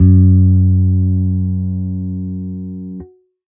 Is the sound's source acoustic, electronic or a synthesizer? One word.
electronic